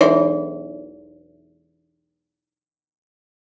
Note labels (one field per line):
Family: guitar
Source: acoustic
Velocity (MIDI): 25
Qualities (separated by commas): fast decay